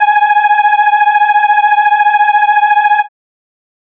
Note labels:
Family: organ; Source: electronic; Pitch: G#5; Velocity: 127

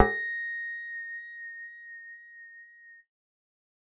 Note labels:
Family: bass; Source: synthesizer; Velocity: 50; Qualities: reverb

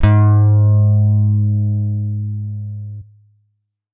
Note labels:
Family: guitar; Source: electronic; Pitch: G#2; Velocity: 75; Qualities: distorted

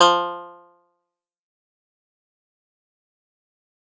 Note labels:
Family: guitar; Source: acoustic; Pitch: F3; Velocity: 25; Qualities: bright, fast decay, percussive

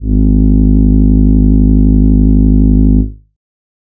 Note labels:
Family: voice; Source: synthesizer; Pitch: G#1; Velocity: 75; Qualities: dark

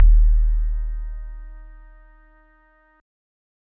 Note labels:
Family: keyboard; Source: electronic; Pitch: D#1; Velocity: 50; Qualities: dark

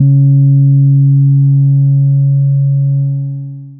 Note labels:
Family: bass; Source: synthesizer; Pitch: C#3; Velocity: 50; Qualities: long release

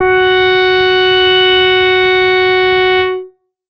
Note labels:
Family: bass; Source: synthesizer; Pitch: F#4; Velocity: 50; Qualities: distorted

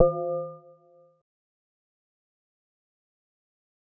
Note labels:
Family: mallet percussion; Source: synthesizer; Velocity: 50; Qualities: fast decay, multiphonic

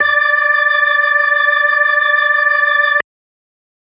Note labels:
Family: organ; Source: electronic; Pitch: D5; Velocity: 127

